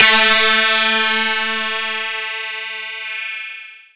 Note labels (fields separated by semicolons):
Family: mallet percussion; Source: electronic; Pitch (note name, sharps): A3; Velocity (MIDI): 127; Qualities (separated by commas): bright, distorted, long release, non-linear envelope